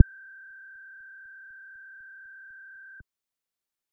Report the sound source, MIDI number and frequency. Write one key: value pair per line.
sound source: synthesizer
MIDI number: 91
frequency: 1568 Hz